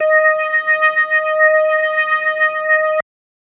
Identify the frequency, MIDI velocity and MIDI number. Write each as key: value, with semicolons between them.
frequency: 622.3 Hz; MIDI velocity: 50; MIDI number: 75